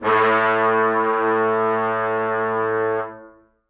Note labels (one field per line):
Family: brass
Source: acoustic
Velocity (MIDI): 50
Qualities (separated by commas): reverb